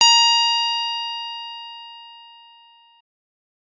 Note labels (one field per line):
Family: keyboard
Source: electronic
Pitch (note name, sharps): A#5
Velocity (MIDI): 127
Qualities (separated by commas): distorted